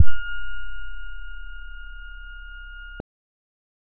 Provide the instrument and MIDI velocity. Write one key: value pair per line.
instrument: synthesizer bass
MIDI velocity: 25